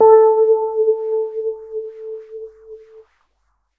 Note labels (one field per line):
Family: keyboard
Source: electronic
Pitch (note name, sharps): A4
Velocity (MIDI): 50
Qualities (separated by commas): non-linear envelope